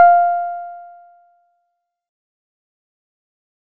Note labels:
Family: guitar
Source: synthesizer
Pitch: F5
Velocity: 25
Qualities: fast decay

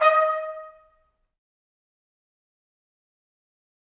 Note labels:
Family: brass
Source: acoustic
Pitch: D#5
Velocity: 50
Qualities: fast decay, reverb

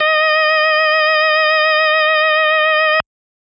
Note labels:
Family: organ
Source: electronic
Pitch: D#5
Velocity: 75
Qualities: distorted

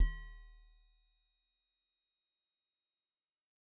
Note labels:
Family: mallet percussion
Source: acoustic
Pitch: D#1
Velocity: 127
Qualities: fast decay, percussive

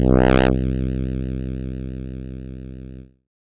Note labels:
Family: keyboard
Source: synthesizer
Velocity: 127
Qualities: bright, distorted

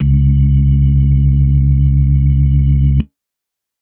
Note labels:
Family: organ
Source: electronic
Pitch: C#2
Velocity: 25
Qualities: dark, reverb

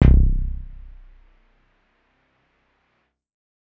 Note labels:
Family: keyboard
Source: electronic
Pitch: B0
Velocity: 75

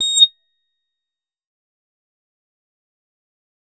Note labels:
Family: bass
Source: synthesizer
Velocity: 127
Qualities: bright, distorted, fast decay, percussive

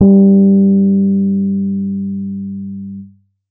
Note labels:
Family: keyboard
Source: electronic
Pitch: G3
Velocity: 75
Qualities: dark

